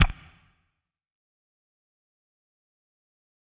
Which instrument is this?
electronic guitar